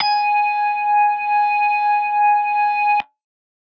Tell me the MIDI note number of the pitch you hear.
80